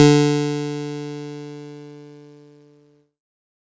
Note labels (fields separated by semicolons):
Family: keyboard; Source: electronic; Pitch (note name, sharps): D3; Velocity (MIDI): 127; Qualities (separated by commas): bright, distorted